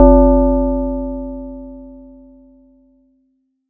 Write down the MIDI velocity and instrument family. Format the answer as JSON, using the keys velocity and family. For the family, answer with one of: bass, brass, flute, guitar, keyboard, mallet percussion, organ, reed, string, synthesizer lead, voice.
{"velocity": 127, "family": "mallet percussion"}